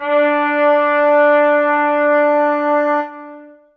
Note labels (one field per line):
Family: brass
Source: acoustic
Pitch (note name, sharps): D4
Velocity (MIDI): 50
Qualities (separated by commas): long release, reverb